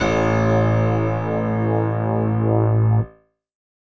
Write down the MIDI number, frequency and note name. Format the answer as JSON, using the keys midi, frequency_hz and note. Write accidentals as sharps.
{"midi": 33, "frequency_hz": 55, "note": "A1"}